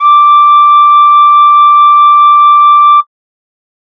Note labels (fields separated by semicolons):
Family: flute; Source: synthesizer; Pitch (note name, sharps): D6; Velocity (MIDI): 25